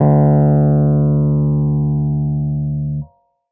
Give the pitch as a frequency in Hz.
73.42 Hz